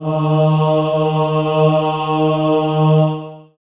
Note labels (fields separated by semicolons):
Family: voice; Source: acoustic; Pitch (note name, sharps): D#3; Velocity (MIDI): 25; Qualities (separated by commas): long release, reverb